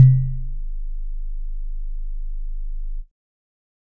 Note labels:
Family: keyboard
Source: electronic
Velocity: 127

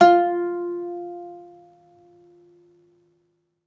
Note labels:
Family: guitar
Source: acoustic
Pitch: F4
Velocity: 100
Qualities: reverb

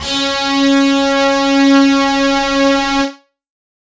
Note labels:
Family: guitar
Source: electronic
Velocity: 100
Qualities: distorted

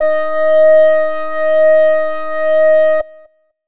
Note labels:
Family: flute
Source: acoustic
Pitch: D#5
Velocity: 127

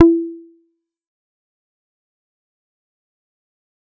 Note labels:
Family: bass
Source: synthesizer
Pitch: E4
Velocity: 75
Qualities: distorted, fast decay, percussive

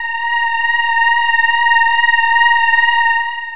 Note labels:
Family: voice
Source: synthesizer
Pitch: A#5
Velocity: 127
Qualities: distorted, long release

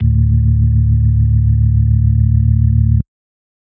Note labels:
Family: organ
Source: electronic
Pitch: D1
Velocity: 50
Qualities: dark

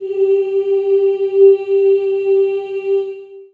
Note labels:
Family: voice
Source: acoustic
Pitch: G4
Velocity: 25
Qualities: long release, reverb

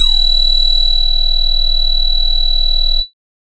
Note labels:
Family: bass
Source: synthesizer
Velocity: 100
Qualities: bright, distorted, multiphonic, tempo-synced

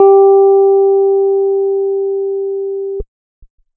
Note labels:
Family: keyboard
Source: electronic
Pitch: G4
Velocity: 50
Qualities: dark

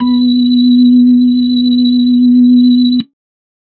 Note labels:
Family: organ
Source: electronic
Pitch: B3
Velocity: 75

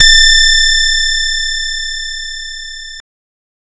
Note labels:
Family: guitar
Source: synthesizer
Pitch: A6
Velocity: 100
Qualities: bright, distorted

